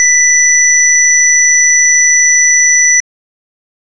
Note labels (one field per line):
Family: organ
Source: electronic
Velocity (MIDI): 100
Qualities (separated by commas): bright